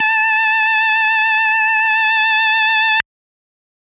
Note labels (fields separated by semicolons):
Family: organ; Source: electronic; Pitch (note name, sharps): A5; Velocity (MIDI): 50; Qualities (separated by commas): distorted